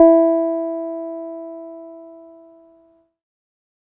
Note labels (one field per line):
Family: keyboard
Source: electronic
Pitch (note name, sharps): E4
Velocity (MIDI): 50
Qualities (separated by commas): dark